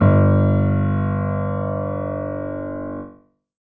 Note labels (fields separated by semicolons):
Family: keyboard; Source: acoustic; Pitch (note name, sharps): G1; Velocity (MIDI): 75; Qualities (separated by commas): reverb